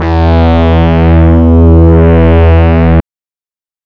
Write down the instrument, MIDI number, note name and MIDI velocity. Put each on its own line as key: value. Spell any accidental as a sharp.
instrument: synthesizer reed instrument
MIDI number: 40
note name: E2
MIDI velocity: 127